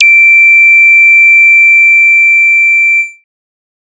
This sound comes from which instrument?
synthesizer bass